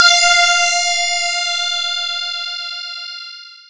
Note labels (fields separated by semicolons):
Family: mallet percussion; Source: electronic; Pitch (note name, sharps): F5; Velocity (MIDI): 127; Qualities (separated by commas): bright, distorted, long release, non-linear envelope